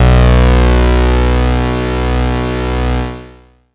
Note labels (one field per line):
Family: bass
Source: synthesizer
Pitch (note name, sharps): B1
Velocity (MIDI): 25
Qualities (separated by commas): bright, distorted, long release